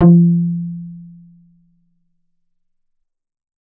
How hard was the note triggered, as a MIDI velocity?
50